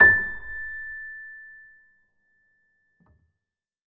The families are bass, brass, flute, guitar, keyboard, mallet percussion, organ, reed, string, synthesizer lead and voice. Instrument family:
keyboard